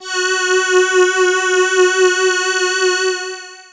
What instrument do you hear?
synthesizer voice